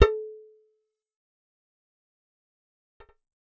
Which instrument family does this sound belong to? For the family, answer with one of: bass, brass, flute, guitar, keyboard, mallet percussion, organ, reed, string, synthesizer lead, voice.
bass